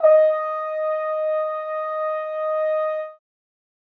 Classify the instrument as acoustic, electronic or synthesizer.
acoustic